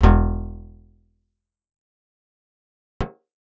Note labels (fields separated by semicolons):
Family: guitar; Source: acoustic; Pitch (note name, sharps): E1; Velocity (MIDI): 25; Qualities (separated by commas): fast decay, percussive, reverb